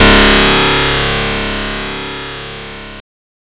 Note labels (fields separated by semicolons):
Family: guitar; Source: synthesizer; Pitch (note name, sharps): C#1; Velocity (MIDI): 127; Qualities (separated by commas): bright, distorted